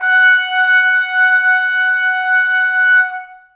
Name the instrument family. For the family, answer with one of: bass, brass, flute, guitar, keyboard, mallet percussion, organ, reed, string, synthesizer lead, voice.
brass